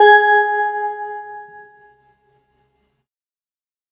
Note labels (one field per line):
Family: organ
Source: electronic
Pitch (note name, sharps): G#4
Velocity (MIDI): 100